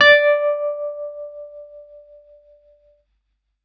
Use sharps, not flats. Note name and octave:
D5